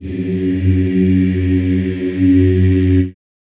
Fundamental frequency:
92.5 Hz